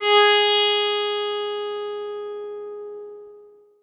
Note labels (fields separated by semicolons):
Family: guitar; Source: acoustic; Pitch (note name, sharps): G#4; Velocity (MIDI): 50; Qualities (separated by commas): bright, reverb